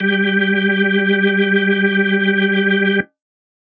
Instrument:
electronic organ